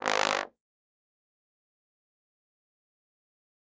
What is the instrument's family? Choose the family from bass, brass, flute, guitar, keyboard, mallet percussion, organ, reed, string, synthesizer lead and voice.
brass